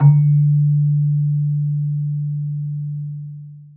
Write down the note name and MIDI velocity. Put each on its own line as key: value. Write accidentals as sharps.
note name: D3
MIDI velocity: 50